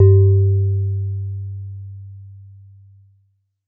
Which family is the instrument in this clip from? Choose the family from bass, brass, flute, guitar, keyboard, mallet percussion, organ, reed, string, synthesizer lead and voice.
mallet percussion